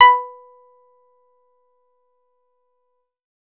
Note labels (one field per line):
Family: bass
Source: synthesizer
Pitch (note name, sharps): B5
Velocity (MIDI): 100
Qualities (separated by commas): percussive